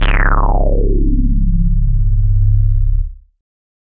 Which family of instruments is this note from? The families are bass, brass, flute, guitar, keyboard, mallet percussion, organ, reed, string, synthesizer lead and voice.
bass